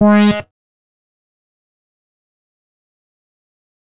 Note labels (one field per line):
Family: bass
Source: synthesizer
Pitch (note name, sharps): G#3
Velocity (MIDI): 127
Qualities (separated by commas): fast decay, percussive